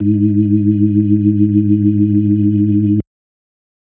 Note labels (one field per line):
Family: organ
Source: electronic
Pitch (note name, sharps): G#2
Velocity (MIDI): 25